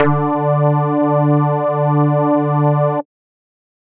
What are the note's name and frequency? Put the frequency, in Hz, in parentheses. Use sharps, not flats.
D3 (146.8 Hz)